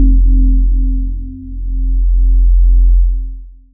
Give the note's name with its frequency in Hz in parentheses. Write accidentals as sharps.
F1 (43.65 Hz)